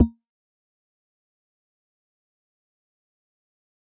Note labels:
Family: mallet percussion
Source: acoustic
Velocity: 25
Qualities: fast decay, percussive

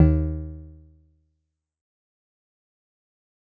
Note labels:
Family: guitar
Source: synthesizer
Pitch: D#2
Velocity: 50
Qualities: dark, fast decay

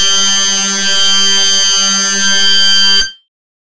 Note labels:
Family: bass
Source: synthesizer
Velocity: 127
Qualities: bright, distorted

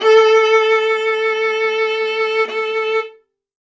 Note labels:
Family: string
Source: acoustic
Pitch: A4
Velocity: 127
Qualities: reverb

